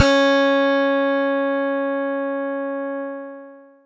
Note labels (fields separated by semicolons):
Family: keyboard; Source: electronic; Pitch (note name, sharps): C#4; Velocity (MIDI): 25; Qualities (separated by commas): bright, long release